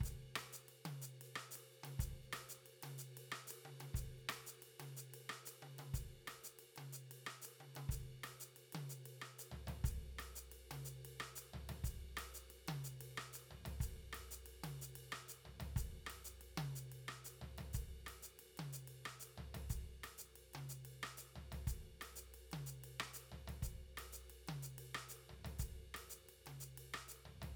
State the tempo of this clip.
122 BPM